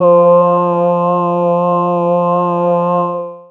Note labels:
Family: voice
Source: synthesizer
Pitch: F3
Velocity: 127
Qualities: long release

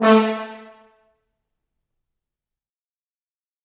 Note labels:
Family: brass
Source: acoustic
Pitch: A3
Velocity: 127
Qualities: fast decay, percussive, reverb

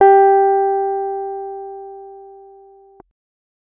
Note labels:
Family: keyboard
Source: electronic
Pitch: G4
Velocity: 75

